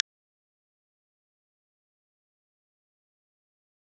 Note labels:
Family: guitar; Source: electronic; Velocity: 127; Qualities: fast decay, percussive

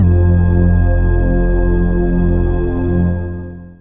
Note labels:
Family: synthesizer lead; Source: synthesizer; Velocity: 100; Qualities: long release

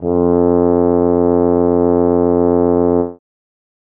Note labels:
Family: brass; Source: acoustic; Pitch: F2; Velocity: 127; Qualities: dark

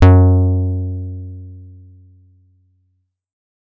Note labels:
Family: guitar; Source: electronic; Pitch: F#2; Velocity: 50

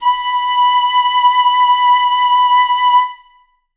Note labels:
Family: flute; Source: acoustic; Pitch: B5; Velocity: 100; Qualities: reverb

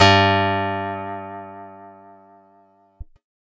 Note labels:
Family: guitar; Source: acoustic; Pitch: G2; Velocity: 127

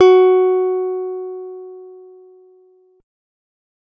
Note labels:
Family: guitar; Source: acoustic; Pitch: F#4; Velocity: 100

